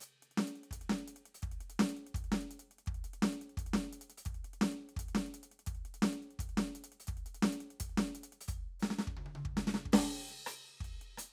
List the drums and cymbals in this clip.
crash, closed hi-hat, open hi-hat, hi-hat pedal, snare, cross-stick, high tom and kick